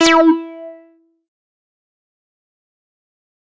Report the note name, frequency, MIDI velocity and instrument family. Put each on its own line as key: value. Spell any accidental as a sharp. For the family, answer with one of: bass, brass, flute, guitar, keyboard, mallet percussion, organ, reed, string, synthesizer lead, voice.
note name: E4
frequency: 329.6 Hz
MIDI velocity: 127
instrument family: bass